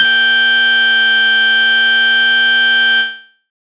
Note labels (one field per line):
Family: bass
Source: synthesizer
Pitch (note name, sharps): G6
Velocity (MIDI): 50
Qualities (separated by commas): bright, distorted